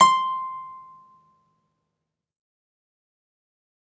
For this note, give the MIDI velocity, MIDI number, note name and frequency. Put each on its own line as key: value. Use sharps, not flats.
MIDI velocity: 25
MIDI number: 84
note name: C6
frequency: 1047 Hz